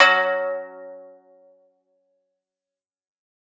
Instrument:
acoustic guitar